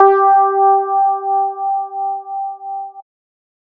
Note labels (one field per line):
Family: bass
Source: synthesizer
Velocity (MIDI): 100